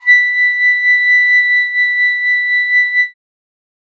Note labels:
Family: flute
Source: acoustic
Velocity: 50

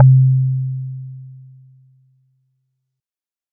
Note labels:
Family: mallet percussion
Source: acoustic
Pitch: C3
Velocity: 50

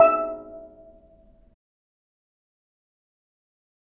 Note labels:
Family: mallet percussion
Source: acoustic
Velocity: 50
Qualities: fast decay, percussive, reverb

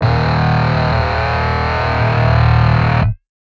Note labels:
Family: guitar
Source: electronic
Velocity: 75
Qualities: bright, distorted

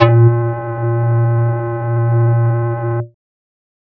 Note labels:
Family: flute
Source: synthesizer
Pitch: A#2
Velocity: 127

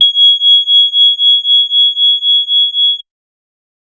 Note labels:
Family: organ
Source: electronic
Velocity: 127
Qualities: bright

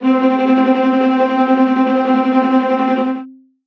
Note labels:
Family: string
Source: acoustic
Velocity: 127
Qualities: bright, non-linear envelope, reverb

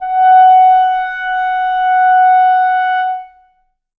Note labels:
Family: reed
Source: acoustic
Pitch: F#5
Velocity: 100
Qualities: reverb

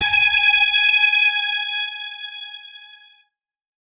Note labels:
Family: guitar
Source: electronic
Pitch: G#5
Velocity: 75

